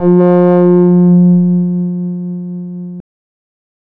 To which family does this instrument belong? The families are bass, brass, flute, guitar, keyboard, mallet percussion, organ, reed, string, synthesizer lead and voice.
bass